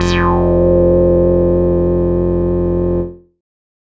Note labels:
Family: bass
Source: synthesizer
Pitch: F1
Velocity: 100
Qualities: bright, distorted, non-linear envelope

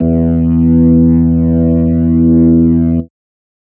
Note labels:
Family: organ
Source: electronic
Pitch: E2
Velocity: 75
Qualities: distorted

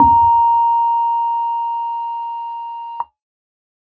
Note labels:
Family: keyboard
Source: electronic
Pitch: A#5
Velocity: 25

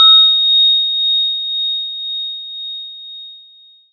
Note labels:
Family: mallet percussion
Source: acoustic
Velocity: 100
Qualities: bright, long release

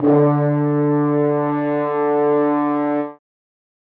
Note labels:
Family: brass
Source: acoustic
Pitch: D3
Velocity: 100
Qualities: reverb

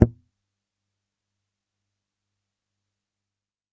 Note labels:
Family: bass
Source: electronic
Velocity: 25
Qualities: fast decay, percussive

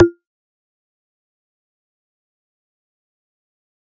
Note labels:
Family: mallet percussion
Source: electronic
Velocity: 75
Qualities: fast decay, percussive

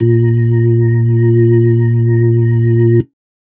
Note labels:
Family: organ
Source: electronic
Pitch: A#2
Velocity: 127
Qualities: dark

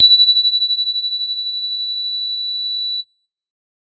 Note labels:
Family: bass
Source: synthesizer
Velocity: 127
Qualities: bright

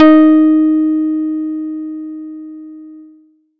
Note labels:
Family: guitar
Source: acoustic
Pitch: D#4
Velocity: 25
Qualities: dark

